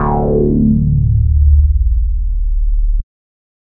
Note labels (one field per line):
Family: bass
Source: synthesizer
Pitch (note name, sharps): D0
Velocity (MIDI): 50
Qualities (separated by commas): distorted